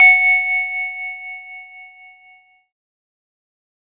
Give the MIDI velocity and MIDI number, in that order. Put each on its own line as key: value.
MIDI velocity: 100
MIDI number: 78